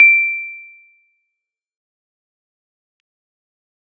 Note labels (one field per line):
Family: keyboard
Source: electronic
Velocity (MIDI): 75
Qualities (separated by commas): fast decay, percussive